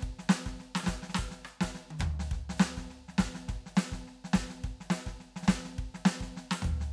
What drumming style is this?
New Orleans shuffle